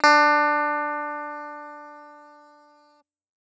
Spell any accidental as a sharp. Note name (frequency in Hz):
D4 (293.7 Hz)